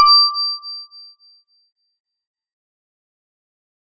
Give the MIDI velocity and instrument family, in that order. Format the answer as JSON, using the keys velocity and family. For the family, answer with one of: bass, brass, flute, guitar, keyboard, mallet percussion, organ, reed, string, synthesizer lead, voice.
{"velocity": 127, "family": "mallet percussion"}